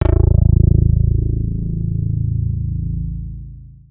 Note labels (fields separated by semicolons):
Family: guitar; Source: electronic; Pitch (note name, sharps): A0; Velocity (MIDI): 75; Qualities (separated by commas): long release